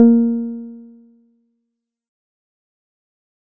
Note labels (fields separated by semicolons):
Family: guitar; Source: synthesizer; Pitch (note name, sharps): A#3; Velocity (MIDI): 75; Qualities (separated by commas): dark, fast decay